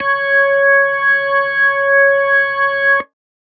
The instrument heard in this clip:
electronic organ